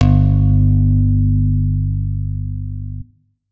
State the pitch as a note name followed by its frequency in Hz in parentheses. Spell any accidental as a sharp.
G1 (49 Hz)